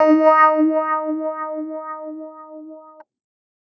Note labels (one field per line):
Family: keyboard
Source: electronic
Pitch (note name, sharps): D#4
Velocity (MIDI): 100